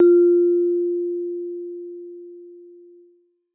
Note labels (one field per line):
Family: mallet percussion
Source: acoustic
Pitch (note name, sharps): F4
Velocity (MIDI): 127